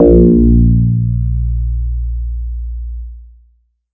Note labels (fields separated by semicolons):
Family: bass; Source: synthesizer; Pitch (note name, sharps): A#1; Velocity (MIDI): 75; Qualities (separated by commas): distorted